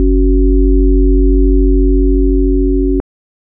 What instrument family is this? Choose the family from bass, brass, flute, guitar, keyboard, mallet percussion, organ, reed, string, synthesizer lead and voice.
organ